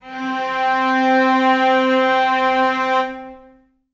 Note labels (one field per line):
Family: string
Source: acoustic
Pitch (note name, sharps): C4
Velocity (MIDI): 50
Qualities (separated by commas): long release, reverb